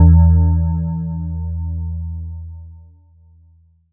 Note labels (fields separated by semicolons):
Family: mallet percussion; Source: electronic; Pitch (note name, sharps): E2; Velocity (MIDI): 50; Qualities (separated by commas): long release